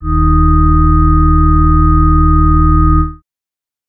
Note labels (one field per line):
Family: organ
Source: electronic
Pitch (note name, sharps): D#1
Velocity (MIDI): 25